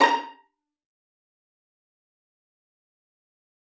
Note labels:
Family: string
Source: acoustic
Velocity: 50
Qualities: fast decay, percussive, reverb

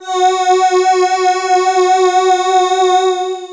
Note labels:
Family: voice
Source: synthesizer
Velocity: 75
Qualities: bright, distorted, long release

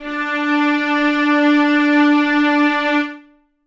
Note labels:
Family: string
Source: acoustic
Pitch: D4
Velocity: 75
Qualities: reverb

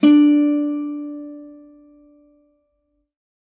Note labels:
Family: guitar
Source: acoustic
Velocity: 75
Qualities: reverb

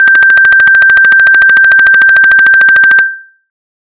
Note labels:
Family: bass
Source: synthesizer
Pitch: G6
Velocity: 127

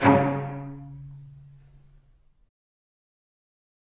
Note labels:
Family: string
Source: acoustic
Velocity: 127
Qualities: fast decay, reverb

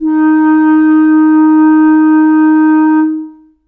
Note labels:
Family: reed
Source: acoustic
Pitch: D#4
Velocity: 50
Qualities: long release, reverb

